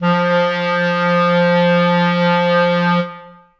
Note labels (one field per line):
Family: reed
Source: acoustic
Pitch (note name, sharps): F3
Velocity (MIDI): 127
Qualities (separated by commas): reverb